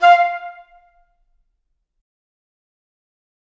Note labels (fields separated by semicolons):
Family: reed; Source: acoustic; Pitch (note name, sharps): F5; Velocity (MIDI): 127; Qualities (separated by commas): fast decay, percussive, reverb